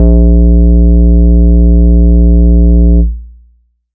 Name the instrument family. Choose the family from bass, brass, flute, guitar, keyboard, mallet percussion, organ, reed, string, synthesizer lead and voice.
bass